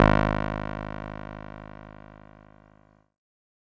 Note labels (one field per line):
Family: keyboard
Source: electronic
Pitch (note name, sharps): G#1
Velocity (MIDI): 25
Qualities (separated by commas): distorted